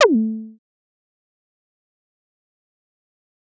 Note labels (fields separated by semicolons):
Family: bass; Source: synthesizer; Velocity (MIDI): 127; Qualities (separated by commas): distorted, fast decay, percussive